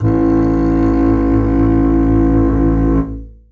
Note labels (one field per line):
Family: string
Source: acoustic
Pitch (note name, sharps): A1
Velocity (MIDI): 25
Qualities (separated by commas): reverb